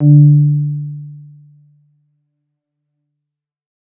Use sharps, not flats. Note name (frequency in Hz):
D3 (146.8 Hz)